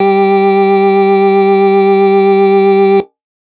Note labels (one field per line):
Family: organ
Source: electronic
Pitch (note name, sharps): G3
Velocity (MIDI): 25